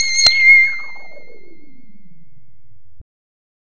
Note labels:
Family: bass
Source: synthesizer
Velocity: 127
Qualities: bright, distorted

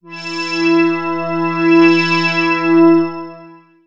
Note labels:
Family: synthesizer lead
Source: synthesizer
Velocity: 100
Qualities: bright, long release, non-linear envelope

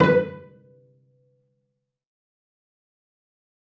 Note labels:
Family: string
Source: acoustic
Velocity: 127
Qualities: fast decay, percussive, reverb

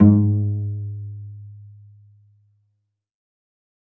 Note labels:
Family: string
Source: acoustic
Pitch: G#2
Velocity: 127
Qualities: reverb

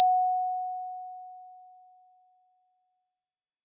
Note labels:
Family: mallet percussion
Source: acoustic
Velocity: 75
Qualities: bright

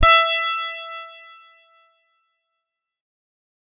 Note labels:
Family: guitar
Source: electronic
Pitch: E5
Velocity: 127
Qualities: bright

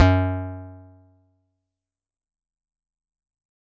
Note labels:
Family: guitar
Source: electronic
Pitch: F#2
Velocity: 50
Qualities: fast decay

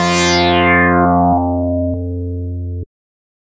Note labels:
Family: bass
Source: synthesizer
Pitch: F2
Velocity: 75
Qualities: distorted

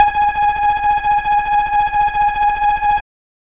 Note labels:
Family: bass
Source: synthesizer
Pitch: G#5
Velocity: 75

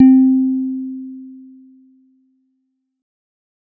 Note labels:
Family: guitar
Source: synthesizer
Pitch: C4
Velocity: 50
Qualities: dark

